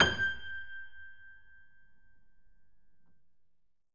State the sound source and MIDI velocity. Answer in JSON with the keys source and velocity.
{"source": "acoustic", "velocity": 127}